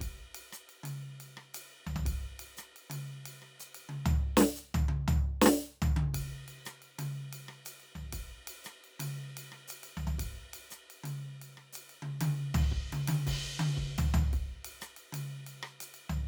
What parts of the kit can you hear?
ride, ride bell, hi-hat pedal, snare, cross-stick, mid tom, floor tom and kick